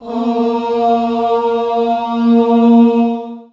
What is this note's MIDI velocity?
25